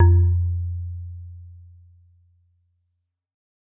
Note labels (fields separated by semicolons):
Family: mallet percussion; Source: acoustic; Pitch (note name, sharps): F2; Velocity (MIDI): 25; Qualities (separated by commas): dark, reverb